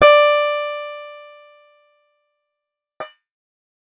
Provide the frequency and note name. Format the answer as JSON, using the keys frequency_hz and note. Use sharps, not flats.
{"frequency_hz": 587.3, "note": "D5"}